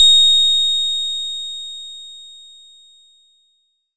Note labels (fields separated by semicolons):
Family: bass; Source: synthesizer; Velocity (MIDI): 127; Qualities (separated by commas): bright, distorted